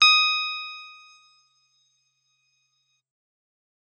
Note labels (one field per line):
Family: guitar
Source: electronic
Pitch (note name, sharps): D#6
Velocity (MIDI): 100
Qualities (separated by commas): bright